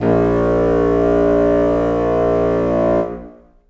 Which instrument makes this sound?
acoustic reed instrument